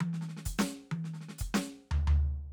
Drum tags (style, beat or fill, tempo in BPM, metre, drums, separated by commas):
funk, fill, 95 BPM, 4/4, closed hi-hat, hi-hat pedal, snare, high tom, floor tom, kick